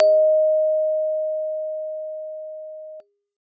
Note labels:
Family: keyboard; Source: acoustic; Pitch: D#5; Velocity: 50

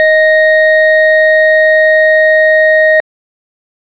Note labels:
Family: organ; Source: electronic; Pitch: D#5; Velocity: 100

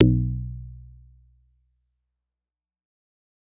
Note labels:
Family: bass; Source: synthesizer; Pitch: B1; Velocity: 127; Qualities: dark, fast decay

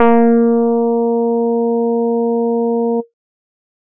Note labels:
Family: bass; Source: synthesizer; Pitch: A#3; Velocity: 100

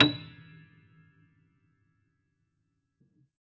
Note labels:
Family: keyboard; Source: acoustic; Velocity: 127; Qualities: percussive, reverb

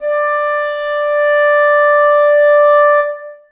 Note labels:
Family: reed; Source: acoustic; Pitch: D5; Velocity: 50; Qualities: reverb

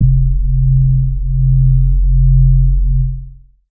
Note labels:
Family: bass; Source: synthesizer; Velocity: 25; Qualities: dark, long release, multiphonic

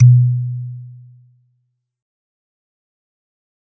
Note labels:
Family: mallet percussion; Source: acoustic; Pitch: B2; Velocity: 100; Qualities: dark, fast decay

